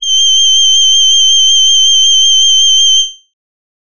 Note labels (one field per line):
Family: voice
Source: synthesizer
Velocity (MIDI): 127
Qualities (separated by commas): bright